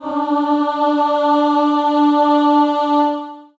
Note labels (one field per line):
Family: voice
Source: acoustic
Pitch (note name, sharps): D4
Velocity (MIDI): 75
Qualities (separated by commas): long release, reverb